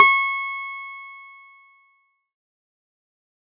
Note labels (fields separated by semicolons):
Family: keyboard; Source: electronic; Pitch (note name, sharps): C#6; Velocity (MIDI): 75; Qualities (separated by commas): distorted, fast decay